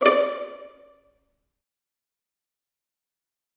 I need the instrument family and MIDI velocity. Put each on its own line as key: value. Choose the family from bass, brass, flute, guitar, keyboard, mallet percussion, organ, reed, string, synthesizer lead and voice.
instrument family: string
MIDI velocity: 127